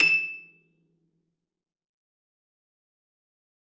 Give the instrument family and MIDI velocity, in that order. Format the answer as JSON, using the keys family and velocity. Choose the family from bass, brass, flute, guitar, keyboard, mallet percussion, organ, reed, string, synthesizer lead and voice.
{"family": "string", "velocity": 127}